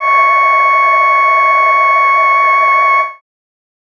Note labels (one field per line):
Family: voice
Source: synthesizer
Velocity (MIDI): 50